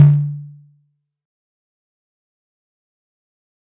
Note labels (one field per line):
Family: mallet percussion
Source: acoustic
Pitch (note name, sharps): D3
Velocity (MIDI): 75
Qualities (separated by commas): fast decay, percussive